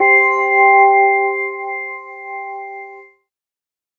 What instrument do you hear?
synthesizer keyboard